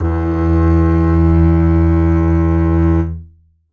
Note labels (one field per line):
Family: string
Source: acoustic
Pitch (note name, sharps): E2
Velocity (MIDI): 50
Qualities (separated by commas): reverb